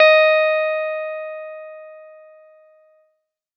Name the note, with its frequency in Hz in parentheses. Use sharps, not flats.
D#5 (622.3 Hz)